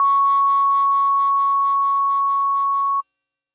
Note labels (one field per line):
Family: mallet percussion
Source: electronic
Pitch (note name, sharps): C#6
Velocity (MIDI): 50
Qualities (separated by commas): bright, long release